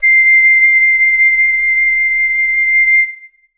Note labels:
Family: flute; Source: acoustic; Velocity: 127; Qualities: reverb

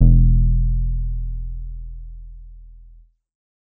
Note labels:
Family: bass; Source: synthesizer; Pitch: E1; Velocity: 25; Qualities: dark

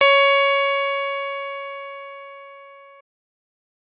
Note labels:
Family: keyboard; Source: electronic; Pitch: C#5; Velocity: 127; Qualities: distorted

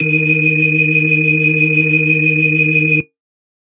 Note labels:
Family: organ; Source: electronic; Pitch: D#3; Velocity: 127

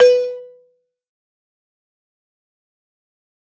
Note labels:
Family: mallet percussion; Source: acoustic; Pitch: B4; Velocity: 50; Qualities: distorted, fast decay, percussive, reverb

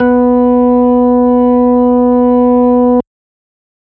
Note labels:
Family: organ; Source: electronic; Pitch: B3; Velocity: 127

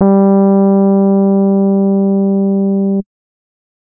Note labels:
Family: keyboard; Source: electronic; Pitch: G3; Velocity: 100; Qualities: dark

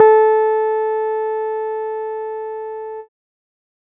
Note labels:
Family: keyboard; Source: electronic; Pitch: A4; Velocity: 50

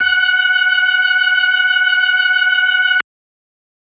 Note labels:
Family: organ; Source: electronic; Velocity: 50

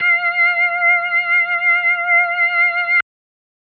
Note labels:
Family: organ; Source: electronic; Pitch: F5; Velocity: 50

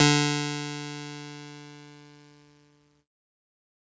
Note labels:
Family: keyboard; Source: electronic; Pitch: D3; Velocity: 100; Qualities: bright, distorted

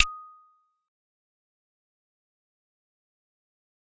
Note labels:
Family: mallet percussion; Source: acoustic; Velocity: 25; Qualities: fast decay, percussive

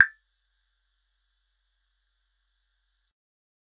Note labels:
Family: bass; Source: synthesizer; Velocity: 127; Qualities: percussive

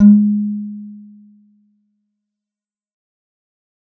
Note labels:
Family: guitar; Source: electronic; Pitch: G#3; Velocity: 50; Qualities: dark, fast decay, reverb

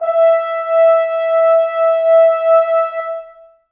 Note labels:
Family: brass; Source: acoustic; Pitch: E5; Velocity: 100; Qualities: long release, reverb

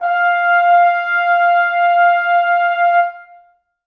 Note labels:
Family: brass; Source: acoustic; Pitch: F5; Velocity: 75; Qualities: reverb

